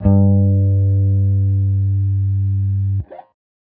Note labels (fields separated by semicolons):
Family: guitar; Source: electronic; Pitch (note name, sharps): G2; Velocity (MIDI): 25